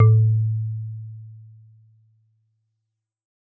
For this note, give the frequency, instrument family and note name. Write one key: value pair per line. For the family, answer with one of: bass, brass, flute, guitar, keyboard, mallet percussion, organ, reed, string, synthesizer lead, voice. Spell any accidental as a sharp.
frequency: 110 Hz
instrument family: mallet percussion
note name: A2